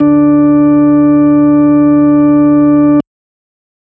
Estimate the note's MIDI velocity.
127